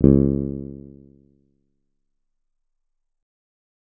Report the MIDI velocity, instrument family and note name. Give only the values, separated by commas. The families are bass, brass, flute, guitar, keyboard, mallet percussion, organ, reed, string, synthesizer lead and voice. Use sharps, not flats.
25, guitar, C#2